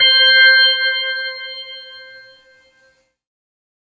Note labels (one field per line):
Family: keyboard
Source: synthesizer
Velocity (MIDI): 25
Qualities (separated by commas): bright